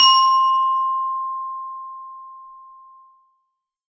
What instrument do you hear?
acoustic mallet percussion instrument